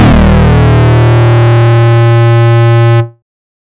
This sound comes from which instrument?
synthesizer bass